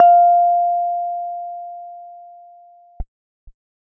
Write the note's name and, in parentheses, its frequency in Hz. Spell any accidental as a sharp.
F5 (698.5 Hz)